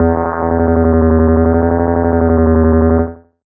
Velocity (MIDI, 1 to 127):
100